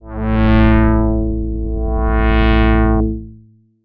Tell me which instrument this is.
synthesizer bass